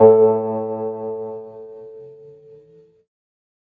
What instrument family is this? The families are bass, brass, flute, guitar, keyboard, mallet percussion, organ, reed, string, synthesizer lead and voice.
organ